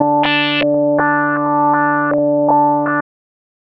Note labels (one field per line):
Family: bass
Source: synthesizer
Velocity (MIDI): 100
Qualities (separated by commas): tempo-synced